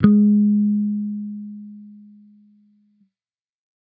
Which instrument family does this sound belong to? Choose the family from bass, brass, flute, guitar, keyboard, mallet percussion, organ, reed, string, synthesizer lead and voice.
bass